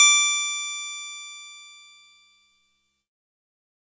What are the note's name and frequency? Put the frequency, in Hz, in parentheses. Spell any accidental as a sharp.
D6 (1175 Hz)